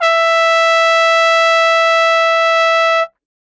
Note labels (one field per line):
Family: brass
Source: acoustic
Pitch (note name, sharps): E5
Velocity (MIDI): 75